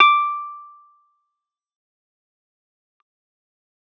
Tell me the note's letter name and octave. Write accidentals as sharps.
D6